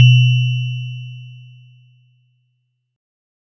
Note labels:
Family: mallet percussion; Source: acoustic; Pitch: B2; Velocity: 25

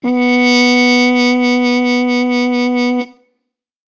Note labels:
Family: brass; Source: acoustic; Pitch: B3; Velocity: 75

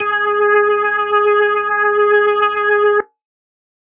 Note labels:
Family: organ; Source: electronic; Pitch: G#4; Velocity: 25

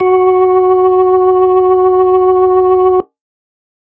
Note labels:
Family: organ; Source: electronic; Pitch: F#4; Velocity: 100

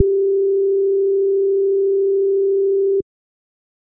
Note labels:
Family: bass; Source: synthesizer; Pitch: G4; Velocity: 100; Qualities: dark

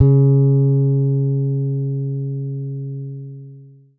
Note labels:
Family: guitar; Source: acoustic; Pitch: C#3; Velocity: 25; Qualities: dark, long release

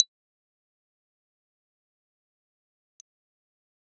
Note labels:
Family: keyboard; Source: electronic; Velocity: 25; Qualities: fast decay, percussive

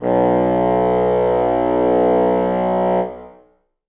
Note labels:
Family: reed; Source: acoustic; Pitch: B1; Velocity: 127; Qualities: reverb

